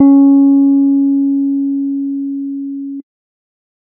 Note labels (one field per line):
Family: keyboard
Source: electronic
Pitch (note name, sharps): C#4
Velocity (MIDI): 100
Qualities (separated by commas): dark